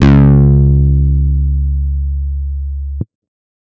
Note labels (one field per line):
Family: guitar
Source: electronic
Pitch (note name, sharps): C#2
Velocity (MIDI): 50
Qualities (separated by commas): bright, distorted